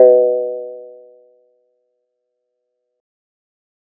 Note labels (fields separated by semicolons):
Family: guitar; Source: synthesizer; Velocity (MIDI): 25